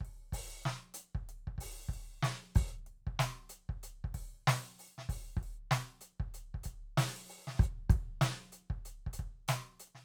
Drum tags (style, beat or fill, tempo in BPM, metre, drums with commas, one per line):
rock
beat
95 BPM
4/4
closed hi-hat, open hi-hat, hi-hat pedal, snare, kick